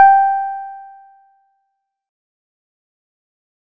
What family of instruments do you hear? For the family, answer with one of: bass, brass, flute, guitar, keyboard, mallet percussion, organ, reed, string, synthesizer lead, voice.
guitar